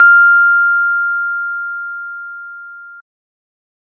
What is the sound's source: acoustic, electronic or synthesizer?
electronic